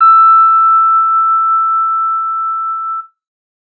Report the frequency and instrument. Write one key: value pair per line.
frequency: 1319 Hz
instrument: electronic guitar